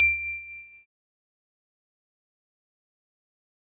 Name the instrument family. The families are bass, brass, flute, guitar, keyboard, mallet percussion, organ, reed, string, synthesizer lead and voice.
keyboard